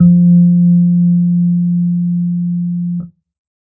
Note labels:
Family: keyboard; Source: electronic; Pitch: F3; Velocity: 50

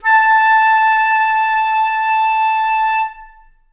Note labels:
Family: flute; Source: acoustic; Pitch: A5; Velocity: 75; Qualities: long release, reverb

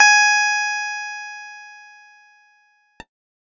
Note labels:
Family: keyboard; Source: electronic; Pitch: G#5; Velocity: 25; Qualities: bright

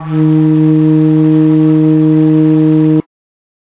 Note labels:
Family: flute; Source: acoustic; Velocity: 75

